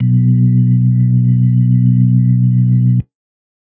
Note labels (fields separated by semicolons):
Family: organ; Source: electronic; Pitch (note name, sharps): B1; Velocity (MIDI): 75; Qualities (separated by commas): dark